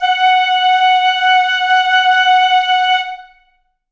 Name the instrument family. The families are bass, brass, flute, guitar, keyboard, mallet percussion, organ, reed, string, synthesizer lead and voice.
flute